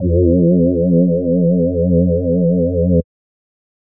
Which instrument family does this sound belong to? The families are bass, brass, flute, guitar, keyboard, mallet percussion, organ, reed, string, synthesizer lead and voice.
voice